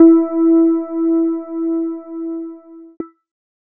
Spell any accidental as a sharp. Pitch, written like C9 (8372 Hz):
E4 (329.6 Hz)